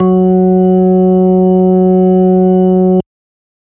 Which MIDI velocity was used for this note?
127